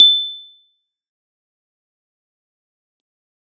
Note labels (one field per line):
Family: keyboard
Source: electronic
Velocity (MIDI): 75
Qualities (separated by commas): bright, fast decay, percussive